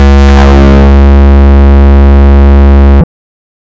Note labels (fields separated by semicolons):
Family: bass; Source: synthesizer; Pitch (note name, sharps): C#2; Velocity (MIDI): 127; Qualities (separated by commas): bright, distorted, non-linear envelope